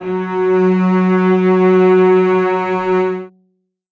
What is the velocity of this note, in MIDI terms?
100